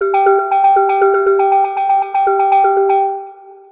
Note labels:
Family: mallet percussion; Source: synthesizer; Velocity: 100; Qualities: long release, multiphonic, percussive, tempo-synced

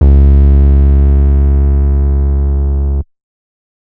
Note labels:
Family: bass; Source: synthesizer; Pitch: C#2; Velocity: 100; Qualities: distorted

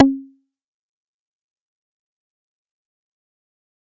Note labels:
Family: bass; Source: synthesizer; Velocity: 50; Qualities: distorted, fast decay, percussive

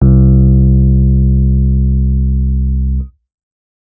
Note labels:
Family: keyboard; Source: electronic; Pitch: C2; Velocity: 75; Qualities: dark

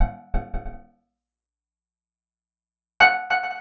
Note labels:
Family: guitar; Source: acoustic; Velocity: 25; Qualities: percussive, reverb

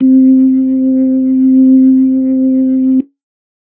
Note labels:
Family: organ; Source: electronic; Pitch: C4; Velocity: 75; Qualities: dark

